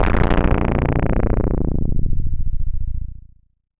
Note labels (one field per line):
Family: bass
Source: synthesizer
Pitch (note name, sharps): A#-1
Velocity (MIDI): 127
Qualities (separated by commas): bright, distorted, tempo-synced